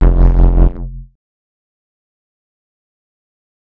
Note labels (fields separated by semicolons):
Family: bass; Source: synthesizer; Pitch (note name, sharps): F1; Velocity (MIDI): 127; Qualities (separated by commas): distorted, fast decay, multiphonic